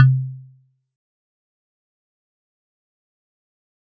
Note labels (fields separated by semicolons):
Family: mallet percussion; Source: acoustic; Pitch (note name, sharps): C3; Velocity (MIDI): 25; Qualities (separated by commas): fast decay, percussive